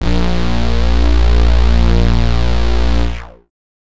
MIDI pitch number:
34